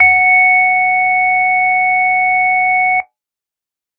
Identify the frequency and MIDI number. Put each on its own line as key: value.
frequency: 740 Hz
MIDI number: 78